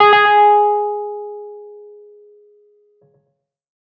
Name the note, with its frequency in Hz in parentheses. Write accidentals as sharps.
G#4 (415.3 Hz)